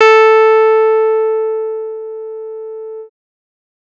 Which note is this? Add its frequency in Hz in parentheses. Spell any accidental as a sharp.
A4 (440 Hz)